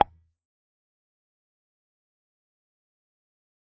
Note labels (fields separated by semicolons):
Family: guitar; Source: electronic; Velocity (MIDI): 25; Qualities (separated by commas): fast decay, percussive